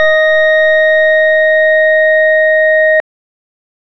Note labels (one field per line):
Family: organ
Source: electronic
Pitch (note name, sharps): D#5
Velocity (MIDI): 25